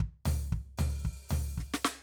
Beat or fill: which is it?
fill